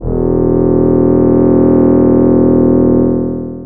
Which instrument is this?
synthesizer voice